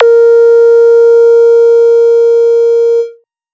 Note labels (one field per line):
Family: bass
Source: synthesizer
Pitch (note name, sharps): A#4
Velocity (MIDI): 100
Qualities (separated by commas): distorted